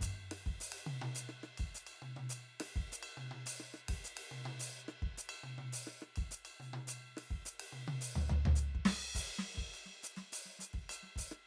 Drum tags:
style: Afro-Cuban; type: beat; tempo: 105 BPM; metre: 4/4; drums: crash, ride, ride bell, open hi-hat, hi-hat pedal, snare, cross-stick, high tom, floor tom, kick

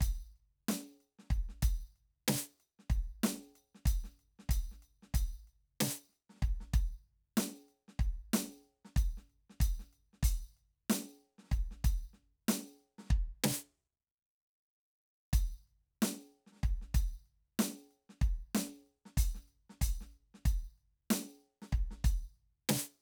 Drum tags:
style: hip-hop; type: beat; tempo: 94 BPM; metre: 4/4; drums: closed hi-hat, snare, kick

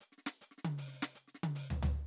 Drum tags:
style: jazz-funk; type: fill; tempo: 116 BPM; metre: 4/4; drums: hi-hat pedal, snare, high tom, floor tom

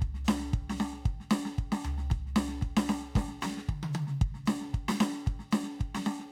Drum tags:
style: country; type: beat; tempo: 114 BPM; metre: 4/4; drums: hi-hat pedal, snare, high tom, floor tom, kick

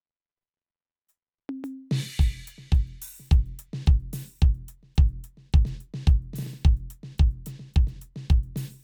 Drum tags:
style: calypso; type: beat; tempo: 108 BPM; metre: 4/4; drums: crash, closed hi-hat, open hi-hat, hi-hat pedal, snare, high tom, kick

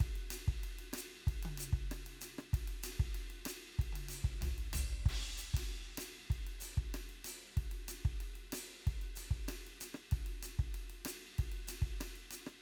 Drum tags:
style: Brazilian baião; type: beat; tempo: 95 BPM; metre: 4/4; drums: ride, ride bell, hi-hat pedal, cross-stick, high tom, floor tom, kick

